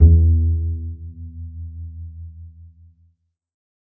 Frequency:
82.41 Hz